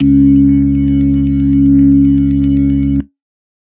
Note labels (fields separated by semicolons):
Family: organ; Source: electronic; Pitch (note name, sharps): C#2; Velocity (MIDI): 75